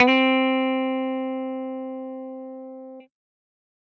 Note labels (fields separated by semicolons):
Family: guitar; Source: electronic; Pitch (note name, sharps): C4; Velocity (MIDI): 127; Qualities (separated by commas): distorted